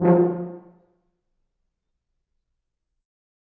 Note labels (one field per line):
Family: brass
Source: acoustic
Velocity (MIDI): 127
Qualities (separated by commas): dark, reverb